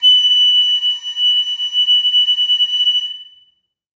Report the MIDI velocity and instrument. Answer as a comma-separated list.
25, acoustic flute